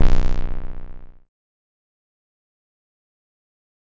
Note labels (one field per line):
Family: bass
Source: synthesizer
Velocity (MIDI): 50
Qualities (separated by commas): bright, distorted, fast decay